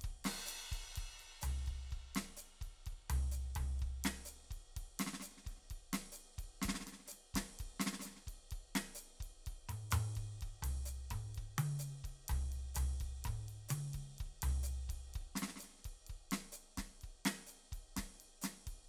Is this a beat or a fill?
beat